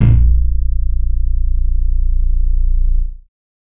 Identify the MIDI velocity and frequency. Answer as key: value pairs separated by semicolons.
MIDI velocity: 50; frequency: 29.14 Hz